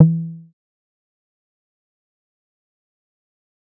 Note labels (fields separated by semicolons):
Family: bass; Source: synthesizer; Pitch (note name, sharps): E3; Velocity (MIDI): 75; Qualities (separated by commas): dark, fast decay, percussive